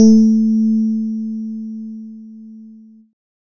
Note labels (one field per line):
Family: keyboard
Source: electronic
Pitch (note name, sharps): A3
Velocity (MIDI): 75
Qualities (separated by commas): distorted